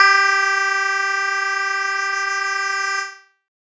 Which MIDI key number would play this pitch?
67